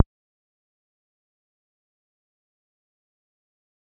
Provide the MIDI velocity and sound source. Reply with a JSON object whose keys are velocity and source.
{"velocity": 75, "source": "synthesizer"}